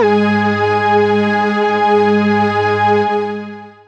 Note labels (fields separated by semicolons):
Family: synthesizer lead; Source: synthesizer; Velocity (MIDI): 25; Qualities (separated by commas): long release